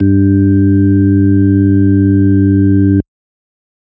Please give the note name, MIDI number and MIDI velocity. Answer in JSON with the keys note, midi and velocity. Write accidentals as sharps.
{"note": "G2", "midi": 43, "velocity": 25}